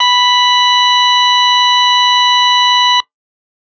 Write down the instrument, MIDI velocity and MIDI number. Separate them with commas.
electronic organ, 25, 83